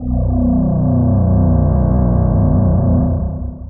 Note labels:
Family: voice; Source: synthesizer; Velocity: 75; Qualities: distorted, long release

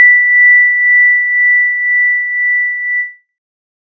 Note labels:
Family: synthesizer lead; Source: synthesizer; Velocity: 25

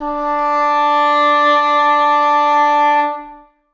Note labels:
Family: reed; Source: acoustic; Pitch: D4; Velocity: 100; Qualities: reverb

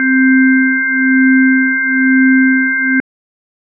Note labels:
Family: organ; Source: electronic; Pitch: C4; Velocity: 25

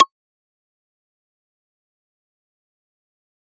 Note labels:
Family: mallet percussion; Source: electronic; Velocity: 127; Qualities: fast decay, percussive

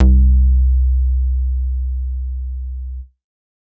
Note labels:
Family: bass; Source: synthesizer; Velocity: 100; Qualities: dark

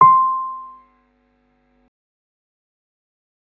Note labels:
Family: keyboard; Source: electronic; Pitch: C6; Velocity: 25; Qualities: fast decay

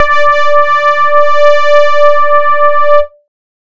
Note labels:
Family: bass; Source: synthesizer; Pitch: D5; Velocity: 75; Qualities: distorted

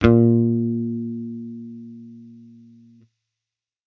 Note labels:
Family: bass; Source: electronic; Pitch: A#2; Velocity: 100; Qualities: distorted

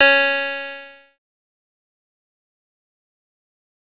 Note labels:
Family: bass; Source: synthesizer; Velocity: 100; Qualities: bright, distorted, fast decay

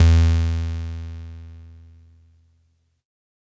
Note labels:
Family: keyboard; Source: electronic; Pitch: E2; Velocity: 100; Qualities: bright, distorted

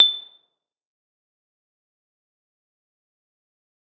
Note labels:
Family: mallet percussion; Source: acoustic; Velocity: 50; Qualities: bright, fast decay, percussive, reverb

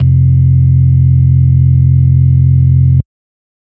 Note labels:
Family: organ; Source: electronic; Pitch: F1; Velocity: 127; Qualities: dark

